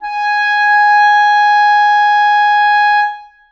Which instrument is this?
acoustic reed instrument